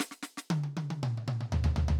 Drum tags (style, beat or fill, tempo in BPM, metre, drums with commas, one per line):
rock
beat
120 BPM
4/4
snare, high tom, mid tom, floor tom